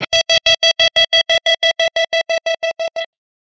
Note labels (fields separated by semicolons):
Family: guitar; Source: electronic; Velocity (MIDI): 50; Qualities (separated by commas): bright, distorted, tempo-synced